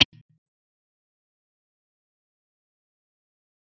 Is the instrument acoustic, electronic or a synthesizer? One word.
electronic